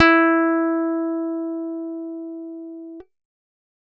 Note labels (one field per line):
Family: guitar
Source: acoustic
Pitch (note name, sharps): E4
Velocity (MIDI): 100